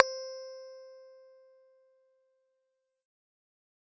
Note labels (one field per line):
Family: bass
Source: synthesizer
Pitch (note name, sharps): C5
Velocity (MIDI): 127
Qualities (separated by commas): fast decay